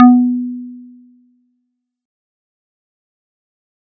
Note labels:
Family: mallet percussion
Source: acoustic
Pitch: B3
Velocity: 75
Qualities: fast decay

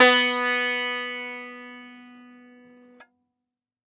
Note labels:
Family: guitar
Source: acoustic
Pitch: B3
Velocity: 100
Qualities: bright, multiphonic, reverb

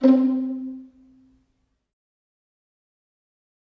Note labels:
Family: string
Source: acoustic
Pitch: C4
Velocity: 50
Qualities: dark, fast decay, reverb

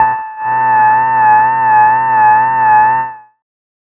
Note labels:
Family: bass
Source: synthesizer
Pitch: A5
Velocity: 127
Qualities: distorted, tempo-synced

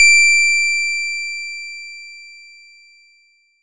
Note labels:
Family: bass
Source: synthesizer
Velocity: 127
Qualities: bright, distorted

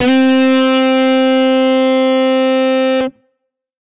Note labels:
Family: guitar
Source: electronic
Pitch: C4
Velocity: 127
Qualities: bright, distorted

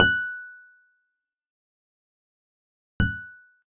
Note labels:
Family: guitar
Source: acoustic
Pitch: F#6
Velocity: 127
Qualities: percussive

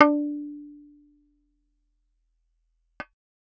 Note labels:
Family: bass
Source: synthesizer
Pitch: D4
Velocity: 100

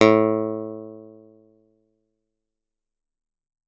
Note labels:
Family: guitar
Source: acoustic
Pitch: A2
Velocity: 127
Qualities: fast decay

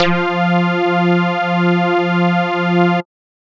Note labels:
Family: bass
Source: synthesizer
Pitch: F3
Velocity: 127

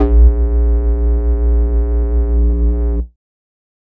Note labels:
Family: flute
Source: synthesizer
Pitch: A#1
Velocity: 127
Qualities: distorted

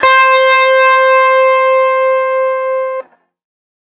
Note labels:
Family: guitar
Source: electronic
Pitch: C5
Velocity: 100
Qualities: distorted

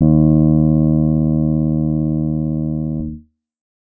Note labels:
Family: guitar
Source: electronic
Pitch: D#2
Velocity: 25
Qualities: reverb

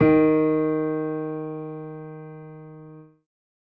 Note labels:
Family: keyboard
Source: acoustic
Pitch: D#3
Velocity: 75

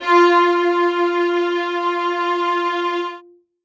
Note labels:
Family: string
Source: acoustic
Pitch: F4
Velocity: 127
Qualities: reverb

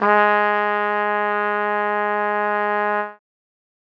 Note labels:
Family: brass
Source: acoustic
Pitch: G#3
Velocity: 100

